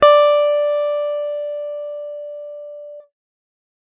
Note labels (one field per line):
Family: guitar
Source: electronic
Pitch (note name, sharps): D5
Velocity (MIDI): 100